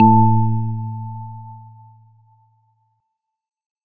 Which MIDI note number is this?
45